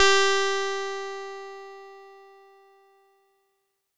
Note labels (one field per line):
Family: bass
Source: synthesizer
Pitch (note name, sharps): G4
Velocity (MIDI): 50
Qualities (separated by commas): bright, distorted